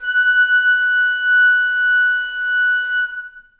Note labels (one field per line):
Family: flute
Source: acoustic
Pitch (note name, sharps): F#6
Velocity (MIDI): 50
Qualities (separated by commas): reverb